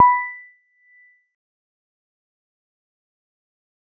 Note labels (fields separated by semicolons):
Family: mallet percussion; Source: electronic; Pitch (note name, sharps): B5; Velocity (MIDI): 25; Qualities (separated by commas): fast decay, percussive